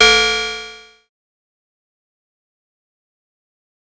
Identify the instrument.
synthesizer bass